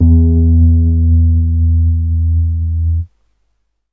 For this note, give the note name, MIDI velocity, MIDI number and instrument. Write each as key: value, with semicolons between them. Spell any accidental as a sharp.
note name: E2; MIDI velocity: 50; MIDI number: 40; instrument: electronic keyboard